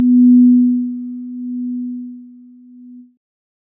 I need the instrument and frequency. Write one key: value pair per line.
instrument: electronic keyboard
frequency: 246.9 Hz